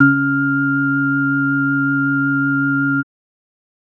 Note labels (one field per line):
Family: organ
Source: electronic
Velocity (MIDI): 75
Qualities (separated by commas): multiphonic